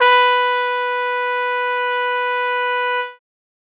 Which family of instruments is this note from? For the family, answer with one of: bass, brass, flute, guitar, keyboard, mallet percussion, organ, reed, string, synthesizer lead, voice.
brass